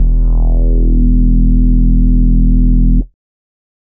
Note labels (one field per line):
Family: bass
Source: synthesizer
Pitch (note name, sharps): E1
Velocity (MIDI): 75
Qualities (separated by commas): dark, distorted